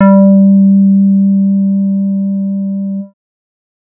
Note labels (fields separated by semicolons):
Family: bass; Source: synthesizer; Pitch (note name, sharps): G3; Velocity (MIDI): 50; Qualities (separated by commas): dark